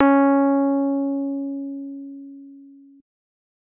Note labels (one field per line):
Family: keyboard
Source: electronic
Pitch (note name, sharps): C#4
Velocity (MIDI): 127